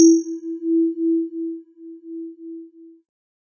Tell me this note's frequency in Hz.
329.6 Hz